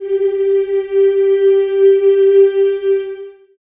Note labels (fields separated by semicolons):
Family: voice; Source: acoustic; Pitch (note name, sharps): G4; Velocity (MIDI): 50; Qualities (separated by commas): reverb